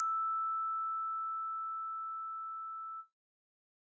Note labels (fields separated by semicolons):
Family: keyboard; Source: acoustic; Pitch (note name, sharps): E6; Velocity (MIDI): 127; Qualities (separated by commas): bright